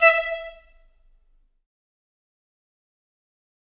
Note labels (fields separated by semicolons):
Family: flute; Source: acoustic; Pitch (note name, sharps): E5; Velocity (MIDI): 50; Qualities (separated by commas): fast decay, percussive, reverb